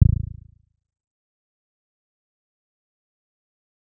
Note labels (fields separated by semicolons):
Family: bass; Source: synthesizer; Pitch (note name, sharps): A0; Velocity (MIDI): 75; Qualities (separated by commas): dark, fast decay, percussive